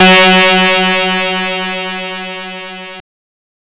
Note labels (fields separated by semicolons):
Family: guitar; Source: synthesizer; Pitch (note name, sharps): F#3; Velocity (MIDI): 100; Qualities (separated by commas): bright, distorted